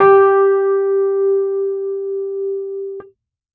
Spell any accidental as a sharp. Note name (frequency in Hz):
G4 (392 Hz)